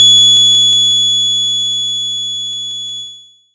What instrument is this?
synthesizer bass